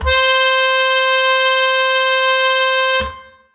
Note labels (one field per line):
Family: reed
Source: acoustic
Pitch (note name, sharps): C5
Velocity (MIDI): 75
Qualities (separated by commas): bright